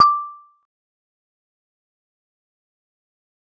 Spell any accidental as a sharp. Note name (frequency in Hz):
D6 (1175 Hz)